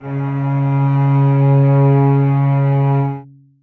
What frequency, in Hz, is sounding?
138.6 Hz